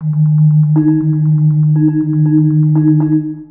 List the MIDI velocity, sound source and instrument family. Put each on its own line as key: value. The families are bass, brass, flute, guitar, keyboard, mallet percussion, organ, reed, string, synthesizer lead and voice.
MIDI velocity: 25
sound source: synthesizer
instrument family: mallet percussion